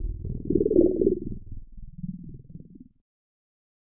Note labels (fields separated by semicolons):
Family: keyboard; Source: electronic; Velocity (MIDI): 25; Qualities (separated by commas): distorted, non-linear envelope